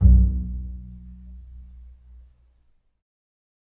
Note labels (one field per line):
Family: string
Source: acoustic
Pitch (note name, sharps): B1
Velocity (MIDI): 50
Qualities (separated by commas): dark, reverb